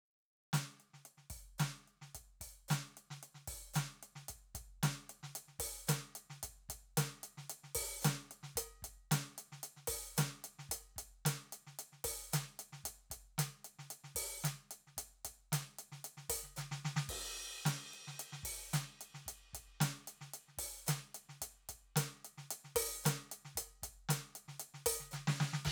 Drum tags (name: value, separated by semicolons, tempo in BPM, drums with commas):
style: funk; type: beat; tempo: 112 BPM; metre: 4/4; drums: crash, ride, closed hi-hat, open hi-hat, hi-hat pedal, snare, kick